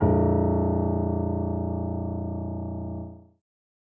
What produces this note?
acoustic keyboard